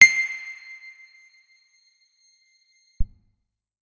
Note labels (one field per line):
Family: guitar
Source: electronic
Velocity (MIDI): 50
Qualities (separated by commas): percussive, reverb